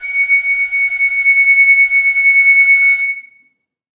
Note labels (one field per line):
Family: flute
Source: acoustic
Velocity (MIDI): 75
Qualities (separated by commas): reverb